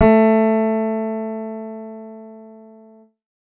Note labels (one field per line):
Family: keyboard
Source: synthesizer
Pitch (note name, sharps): A3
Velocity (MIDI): 75